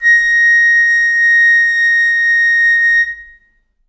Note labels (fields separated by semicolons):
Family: flute; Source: acoustic; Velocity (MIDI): 25; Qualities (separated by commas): reverb